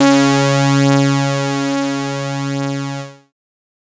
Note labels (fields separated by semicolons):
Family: bass; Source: synthesizer; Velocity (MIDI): 75; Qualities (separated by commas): bright, distorted